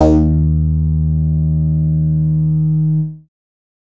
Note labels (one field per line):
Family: bass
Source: synthesizer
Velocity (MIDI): 100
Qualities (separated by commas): distorted